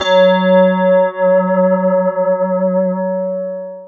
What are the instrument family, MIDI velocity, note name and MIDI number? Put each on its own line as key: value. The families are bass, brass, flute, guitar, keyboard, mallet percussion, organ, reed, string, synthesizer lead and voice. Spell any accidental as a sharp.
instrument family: guitar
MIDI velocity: 127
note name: F#3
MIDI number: 54